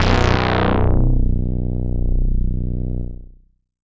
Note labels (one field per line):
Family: bass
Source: synthesizer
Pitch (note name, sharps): B0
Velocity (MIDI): 127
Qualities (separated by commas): bright, distorted, tempo-synced